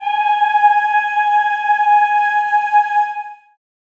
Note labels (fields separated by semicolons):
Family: voice; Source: acoustic; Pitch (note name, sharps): G#5; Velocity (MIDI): 50; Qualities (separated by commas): reverb